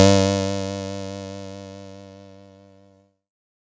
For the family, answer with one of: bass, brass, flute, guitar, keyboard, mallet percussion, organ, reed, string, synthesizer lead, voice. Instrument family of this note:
keyboard